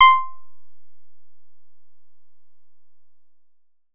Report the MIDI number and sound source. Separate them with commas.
84, synthesizer